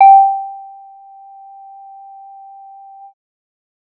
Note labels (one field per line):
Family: bass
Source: synthesizer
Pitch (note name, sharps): G5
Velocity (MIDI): 25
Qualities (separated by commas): percussive